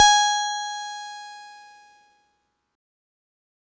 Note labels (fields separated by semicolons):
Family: keyboard; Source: electronic; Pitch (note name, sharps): G#5; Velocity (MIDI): 25; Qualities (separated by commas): bright, distorted, fast decay